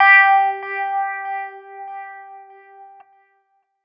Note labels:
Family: keyboard; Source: electronic; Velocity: 127

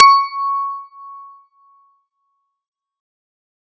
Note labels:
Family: guitar; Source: synthesizer; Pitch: C#6; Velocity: 50; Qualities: fast decay

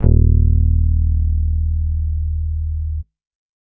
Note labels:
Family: bass; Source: electronic; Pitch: D#1; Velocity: 75

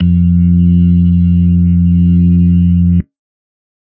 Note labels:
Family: organ; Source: electronic; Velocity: 100; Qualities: dark

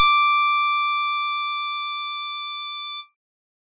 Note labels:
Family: organ; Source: electronic; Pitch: D6; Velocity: 100; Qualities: bright

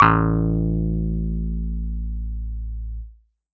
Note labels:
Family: keyboard; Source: electronic; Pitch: A1; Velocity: 50; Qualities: distorted

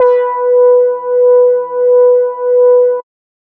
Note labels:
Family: bass; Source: synthesizer; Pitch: B4; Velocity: 50

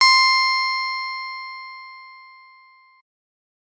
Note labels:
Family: keyboard; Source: electronic; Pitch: C6; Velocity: 100; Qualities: bright

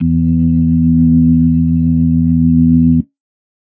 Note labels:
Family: organ; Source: electronic; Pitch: E2; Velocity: 50; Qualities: dark

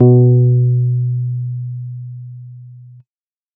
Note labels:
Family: keyboard; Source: electronic; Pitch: B2; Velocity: 25

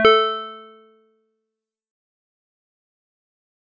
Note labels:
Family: mallet percussion; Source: acoustic; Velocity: 127; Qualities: dark, fast decay, multiphonic, percussive

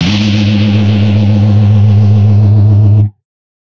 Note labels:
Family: guitar; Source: electronic; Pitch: G#2; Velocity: 127; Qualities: bright, distorted

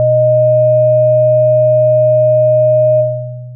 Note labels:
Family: synthesizer lead; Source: synthesizer; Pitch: B2; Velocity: 100; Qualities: long release

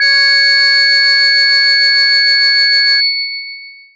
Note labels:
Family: mallet percussion; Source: electronic; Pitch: C#5; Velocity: 127; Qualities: bright, long release

